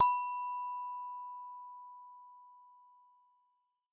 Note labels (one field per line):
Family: mallet percussion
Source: acoustic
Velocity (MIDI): 50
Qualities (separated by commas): percussive